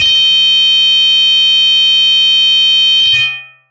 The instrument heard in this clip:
electronic guitar